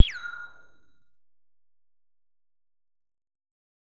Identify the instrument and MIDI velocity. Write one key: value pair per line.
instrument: synthesizer bass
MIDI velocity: 127